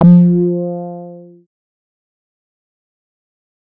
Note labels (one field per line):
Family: bass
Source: synthesizer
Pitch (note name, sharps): F3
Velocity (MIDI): 100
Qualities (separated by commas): distorted, fast decay